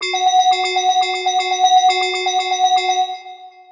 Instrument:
synthesizer mallet percussion instrument